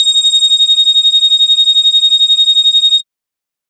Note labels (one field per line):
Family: bass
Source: synthesizer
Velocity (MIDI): 127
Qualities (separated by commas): bright, distorted